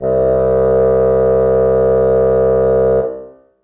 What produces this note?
acoustic reed instrument